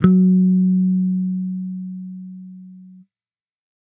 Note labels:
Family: bass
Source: electronic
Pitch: F#3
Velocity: 75

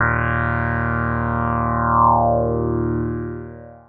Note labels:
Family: synthesizer lead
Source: synthesizer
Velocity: 25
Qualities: long release

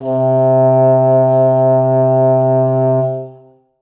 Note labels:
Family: reed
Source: acoustic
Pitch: C3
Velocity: 50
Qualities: long release, reverb

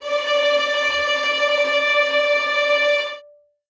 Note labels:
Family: string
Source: acoustic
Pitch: D5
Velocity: 75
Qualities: bright, non-linear envelope, reverb

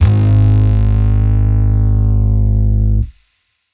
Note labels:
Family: bass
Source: electronic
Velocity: 50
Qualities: bright, distorted

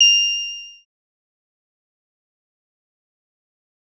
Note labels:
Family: synthesizer lead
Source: synthesizer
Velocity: 100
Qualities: bright, distorted, fast decay

